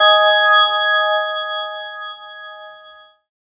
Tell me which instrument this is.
synthesizer keyboard